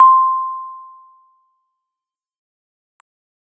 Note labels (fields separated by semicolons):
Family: keyboard; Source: electronic; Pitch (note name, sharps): C6; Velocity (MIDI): 25; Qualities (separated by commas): fast decay